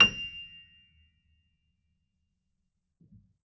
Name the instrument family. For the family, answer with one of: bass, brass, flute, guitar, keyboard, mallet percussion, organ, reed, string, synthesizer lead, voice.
keyboard